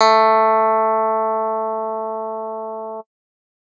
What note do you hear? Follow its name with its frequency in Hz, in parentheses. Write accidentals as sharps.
A3 (220 Hz)